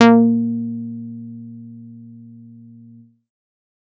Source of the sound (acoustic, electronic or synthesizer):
synthesizer